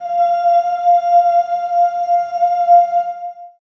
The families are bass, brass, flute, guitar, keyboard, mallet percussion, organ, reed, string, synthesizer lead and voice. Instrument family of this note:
voice